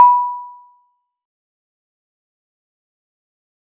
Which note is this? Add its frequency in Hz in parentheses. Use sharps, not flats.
B5 (987.8 Hz)